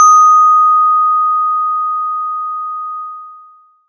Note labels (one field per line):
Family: mallet percussion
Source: electronic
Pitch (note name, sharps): D#6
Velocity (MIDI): 25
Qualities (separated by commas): long release, multiphonic